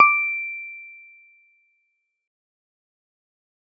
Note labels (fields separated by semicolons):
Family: guitar; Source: synthesizer; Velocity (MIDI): 50; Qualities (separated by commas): fast decay